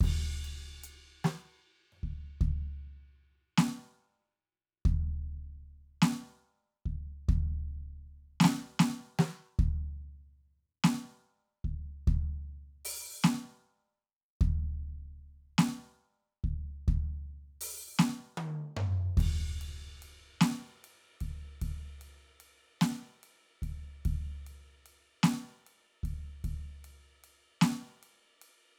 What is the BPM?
50 BPM